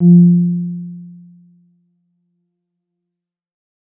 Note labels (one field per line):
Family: keyboard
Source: electronic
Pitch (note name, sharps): F3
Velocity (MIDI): 25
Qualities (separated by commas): dark